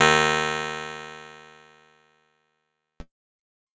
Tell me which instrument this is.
electronic keyboard